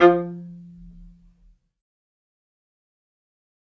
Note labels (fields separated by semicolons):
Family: string; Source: acoustic; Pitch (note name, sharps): F3; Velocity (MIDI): 100; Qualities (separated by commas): fast decay, percussive, reverb